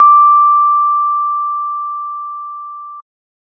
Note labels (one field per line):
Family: organ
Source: electronic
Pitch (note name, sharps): D6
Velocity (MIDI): 50